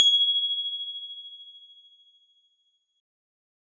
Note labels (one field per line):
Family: keyboard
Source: electronic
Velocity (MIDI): 127